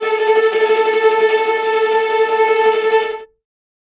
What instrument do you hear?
acoustic string instrument